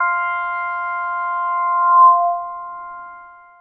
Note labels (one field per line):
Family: synthesizer lead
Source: synthesizer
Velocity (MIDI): 50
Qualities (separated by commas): long release